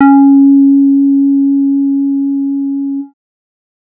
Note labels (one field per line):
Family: bass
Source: synthesizer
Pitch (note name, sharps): C#4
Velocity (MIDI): 50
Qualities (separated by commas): dark